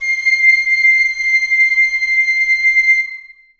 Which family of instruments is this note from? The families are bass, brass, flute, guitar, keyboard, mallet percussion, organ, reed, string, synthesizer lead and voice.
reed